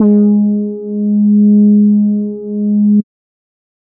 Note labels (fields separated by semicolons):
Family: bass; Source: synthesizer; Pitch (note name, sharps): G#3; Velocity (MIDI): 127; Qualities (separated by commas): dark